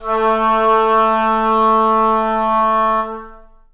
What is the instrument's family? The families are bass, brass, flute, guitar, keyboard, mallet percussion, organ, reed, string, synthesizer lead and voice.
reed